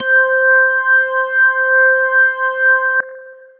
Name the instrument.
electronic organ